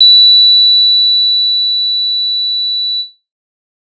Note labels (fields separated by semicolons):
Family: guitar; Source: electronic; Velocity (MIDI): 25; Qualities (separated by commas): bright